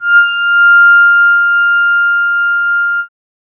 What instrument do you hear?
synthesizer keyboard